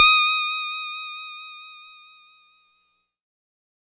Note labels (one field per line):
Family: keyboard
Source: electronic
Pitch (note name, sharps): D#6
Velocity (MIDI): 25